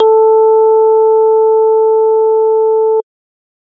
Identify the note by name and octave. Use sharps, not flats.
A4